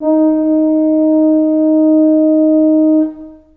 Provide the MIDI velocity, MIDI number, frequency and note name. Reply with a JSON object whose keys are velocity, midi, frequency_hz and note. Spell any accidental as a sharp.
{"velocity": 25, "midi": 63, "frequency_hz": 311.1, "note": "D#4"}